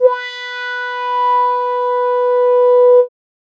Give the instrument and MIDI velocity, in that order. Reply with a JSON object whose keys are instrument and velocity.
{"instrument": "synthesizer keyboard", "velocity": 50}